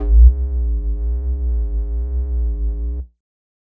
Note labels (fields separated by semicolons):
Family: flute; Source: synthesizer; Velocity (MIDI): 25; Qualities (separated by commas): distorted